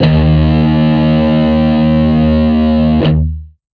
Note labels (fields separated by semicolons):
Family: guitar; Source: electronic; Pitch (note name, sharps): D#2; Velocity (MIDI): 50; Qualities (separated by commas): distorted, long release